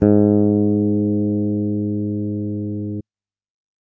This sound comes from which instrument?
electronic bass